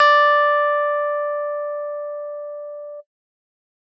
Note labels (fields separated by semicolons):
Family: keyboard; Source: acoustic; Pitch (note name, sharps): D5; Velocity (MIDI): 127